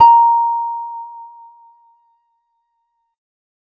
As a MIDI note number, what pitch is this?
82